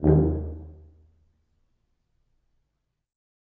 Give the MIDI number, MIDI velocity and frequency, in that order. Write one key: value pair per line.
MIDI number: 39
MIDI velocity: 75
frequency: 77.78 Hz